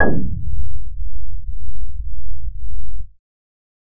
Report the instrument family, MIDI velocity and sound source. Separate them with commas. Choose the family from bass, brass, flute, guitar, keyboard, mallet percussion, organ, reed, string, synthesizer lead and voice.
bass, 25, synthesizer